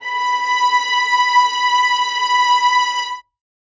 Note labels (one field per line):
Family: string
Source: acoustic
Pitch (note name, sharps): B5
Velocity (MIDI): 50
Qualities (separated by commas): reverb